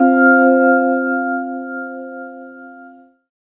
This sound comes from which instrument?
synthesizer keyboard